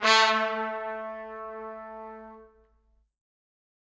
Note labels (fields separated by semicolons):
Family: brass; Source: acoustic; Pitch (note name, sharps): A3; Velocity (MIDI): 100; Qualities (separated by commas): reverb